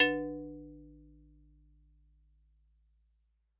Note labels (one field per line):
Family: mallet percussion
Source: acoustic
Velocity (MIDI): 127